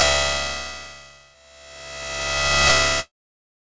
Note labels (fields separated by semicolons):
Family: guitar; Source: electronic; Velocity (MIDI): 50; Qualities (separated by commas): bright, distorted